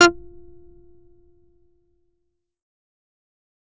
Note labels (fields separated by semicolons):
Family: bass; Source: synthesizer; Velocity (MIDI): 50; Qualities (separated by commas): distorted, fast decay, percussive